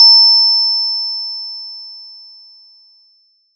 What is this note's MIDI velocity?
25